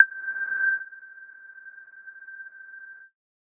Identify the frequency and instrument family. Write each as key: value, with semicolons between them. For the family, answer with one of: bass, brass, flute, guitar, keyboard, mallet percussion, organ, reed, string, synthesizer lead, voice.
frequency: 1568 Hz; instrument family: mallet percussion